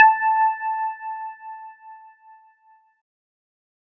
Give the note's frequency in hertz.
880 Hz